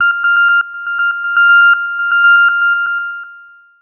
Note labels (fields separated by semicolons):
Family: synthesizer lead; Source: synthesizer; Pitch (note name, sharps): F6; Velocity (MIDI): 50; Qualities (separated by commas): long release, tempo-synced